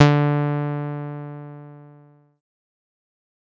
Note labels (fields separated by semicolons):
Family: bass; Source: synthesizer; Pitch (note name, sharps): D3; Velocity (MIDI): 50; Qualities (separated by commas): distorted, fast decay